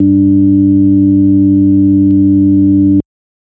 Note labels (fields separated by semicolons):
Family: organ; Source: electronic; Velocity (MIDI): 25; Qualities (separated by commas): dark